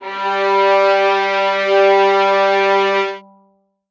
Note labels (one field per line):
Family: string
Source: acoustic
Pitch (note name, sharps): G3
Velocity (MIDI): 100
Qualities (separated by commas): reverb